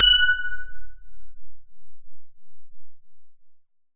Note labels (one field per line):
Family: synthesizer lead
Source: synthesizer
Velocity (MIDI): 127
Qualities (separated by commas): long release